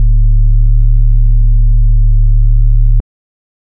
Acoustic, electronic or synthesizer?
electronic